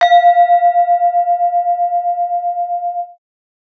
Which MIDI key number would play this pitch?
77